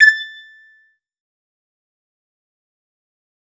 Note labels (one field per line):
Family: bass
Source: synthesizer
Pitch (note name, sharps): A6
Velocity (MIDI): 100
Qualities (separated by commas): distorted, fast decay, percussive